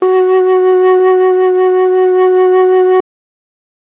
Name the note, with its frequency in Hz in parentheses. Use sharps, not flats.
F#4 (370 Hz)